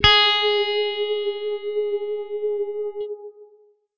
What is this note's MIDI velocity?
75